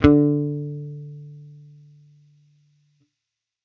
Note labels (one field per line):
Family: bass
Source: electronic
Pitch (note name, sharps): D3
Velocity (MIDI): 75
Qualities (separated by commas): distorted